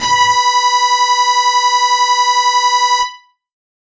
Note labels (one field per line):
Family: guitar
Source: electronic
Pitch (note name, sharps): B5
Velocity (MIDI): 127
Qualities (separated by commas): distorted